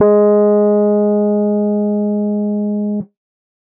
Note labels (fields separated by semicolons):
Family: keyboard; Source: electronic; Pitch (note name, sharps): G#3; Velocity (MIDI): 100